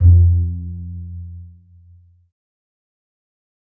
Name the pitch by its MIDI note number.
41